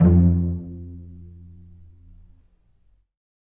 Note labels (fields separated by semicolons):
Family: string; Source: acoustic; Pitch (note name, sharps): F2; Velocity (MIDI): 127; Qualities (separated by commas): dark, reverb